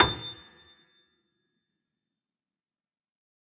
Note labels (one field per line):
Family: keyboard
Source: acoustic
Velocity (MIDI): 50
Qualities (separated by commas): fast decay, percussive, reverb